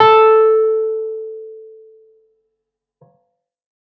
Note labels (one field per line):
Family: keyboard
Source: electronic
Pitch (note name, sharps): A4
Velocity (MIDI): 127